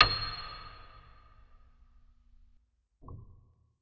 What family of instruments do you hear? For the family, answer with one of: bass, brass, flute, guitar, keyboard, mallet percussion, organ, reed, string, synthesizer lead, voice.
organ